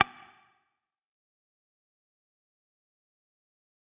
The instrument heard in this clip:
electronic guitar